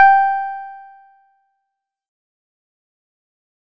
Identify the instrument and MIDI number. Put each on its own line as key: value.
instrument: synthesizer guitar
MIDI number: 79